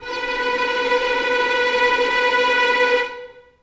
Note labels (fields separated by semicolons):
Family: string; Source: acoustic; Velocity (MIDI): 25; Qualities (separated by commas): non-linear envelope, reverb